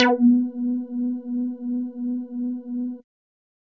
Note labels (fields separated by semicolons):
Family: bass; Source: synthesizer; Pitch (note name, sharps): B3; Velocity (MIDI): 100